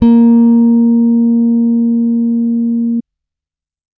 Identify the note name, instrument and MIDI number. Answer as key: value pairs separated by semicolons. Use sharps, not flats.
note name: A#3; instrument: electronic bass; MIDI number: 58